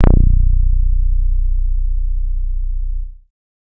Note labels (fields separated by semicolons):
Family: bass; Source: synthesizer; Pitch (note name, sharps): B0; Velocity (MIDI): 127; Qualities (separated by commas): distorted